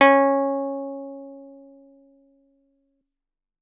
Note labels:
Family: guitar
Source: acoustic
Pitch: C#4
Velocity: 127

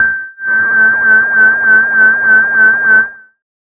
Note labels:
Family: bass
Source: synthesizer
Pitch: G6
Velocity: 75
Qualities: tempo-synced

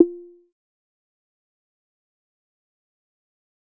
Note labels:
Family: bass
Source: synthesizer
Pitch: F4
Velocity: 50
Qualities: fast decay, percussive

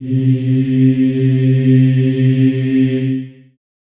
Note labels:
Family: voice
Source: acoustic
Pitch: C3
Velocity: 25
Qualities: long release, reverb

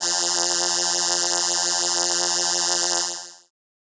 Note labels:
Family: keyboard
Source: synthesizer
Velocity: 25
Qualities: bright

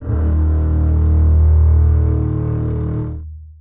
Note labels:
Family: string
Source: acoustic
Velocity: 100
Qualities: long release, reverb

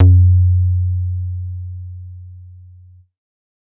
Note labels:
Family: bass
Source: synthesizer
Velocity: 25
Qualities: dark

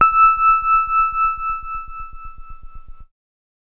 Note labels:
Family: keyboard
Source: electronic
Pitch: E6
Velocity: 75

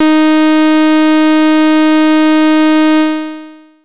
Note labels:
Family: bass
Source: synthesizer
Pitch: D#4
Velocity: 127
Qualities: bright, distorted, long release

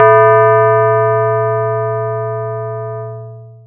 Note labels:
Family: mallet percussion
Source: acoustic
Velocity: 75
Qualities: distorted, long release

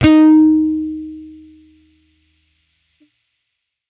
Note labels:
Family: bass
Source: electronic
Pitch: D#4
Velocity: 100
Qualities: distorted

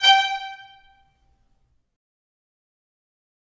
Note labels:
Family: string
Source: acoustic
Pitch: G5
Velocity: 100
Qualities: fast decay, percussive, reverb

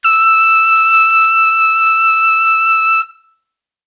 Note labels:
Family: brass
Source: acoustic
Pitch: E6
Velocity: 25

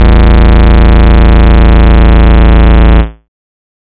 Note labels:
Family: bass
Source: synthesizer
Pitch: A0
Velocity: 25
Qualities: bright, distorted

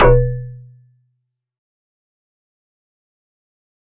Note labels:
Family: mallet percussion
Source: acoustic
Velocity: 75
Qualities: fast decay, percussive

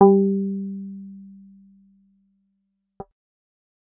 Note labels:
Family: bass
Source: synthesizer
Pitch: G3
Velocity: 75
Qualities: dark

